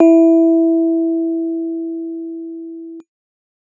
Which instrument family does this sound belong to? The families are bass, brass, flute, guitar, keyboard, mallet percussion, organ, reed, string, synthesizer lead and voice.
keyboard